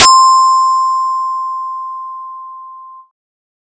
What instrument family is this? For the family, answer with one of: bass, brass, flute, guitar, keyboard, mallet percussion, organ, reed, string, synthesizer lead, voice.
bass